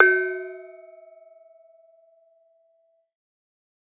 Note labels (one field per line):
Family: mallet percussion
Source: acoustic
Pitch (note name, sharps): F#4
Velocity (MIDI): 127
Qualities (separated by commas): percussive